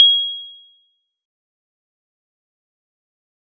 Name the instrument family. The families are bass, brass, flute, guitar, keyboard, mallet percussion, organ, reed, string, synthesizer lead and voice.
mallet percussion